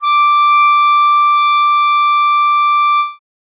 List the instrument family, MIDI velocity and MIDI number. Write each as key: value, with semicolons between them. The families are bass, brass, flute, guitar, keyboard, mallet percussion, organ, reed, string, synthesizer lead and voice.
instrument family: reed; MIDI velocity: 127; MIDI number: 86